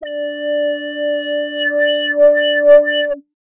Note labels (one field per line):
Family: bass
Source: synthesizer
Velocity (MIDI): 100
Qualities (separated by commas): distorted, non-linear envelope